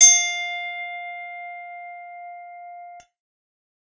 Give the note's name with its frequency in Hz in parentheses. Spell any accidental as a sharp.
F5 (698.5 Hz)